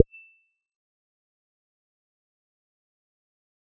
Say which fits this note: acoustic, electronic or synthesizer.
synthesizer